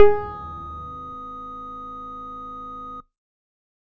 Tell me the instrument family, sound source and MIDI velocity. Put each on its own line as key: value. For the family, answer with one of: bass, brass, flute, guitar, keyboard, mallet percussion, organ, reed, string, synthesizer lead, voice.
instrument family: bass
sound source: synthesizer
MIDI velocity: 50